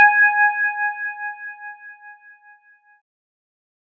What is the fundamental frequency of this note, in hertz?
830.6 Hz